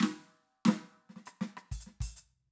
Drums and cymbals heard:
closed hi-hat, open hi-hat, hi-hat pedal, snare, cross-stick and kick